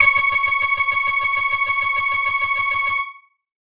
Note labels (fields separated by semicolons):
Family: keyboard; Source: electronic; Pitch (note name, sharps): C#6; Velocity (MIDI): 100; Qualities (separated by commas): distorted